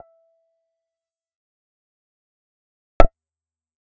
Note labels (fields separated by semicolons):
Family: bass; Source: synthesizer; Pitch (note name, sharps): E5; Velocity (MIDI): 50; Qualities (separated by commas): dark, percussive, reverb